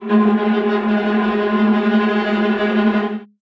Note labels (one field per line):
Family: string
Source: acoustic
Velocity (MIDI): 25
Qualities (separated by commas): non-linear envelope, reverb